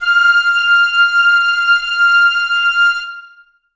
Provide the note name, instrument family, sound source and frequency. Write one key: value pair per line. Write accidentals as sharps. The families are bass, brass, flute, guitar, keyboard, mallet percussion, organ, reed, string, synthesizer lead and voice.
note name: F6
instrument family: reed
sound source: acoustic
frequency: 1397 Hz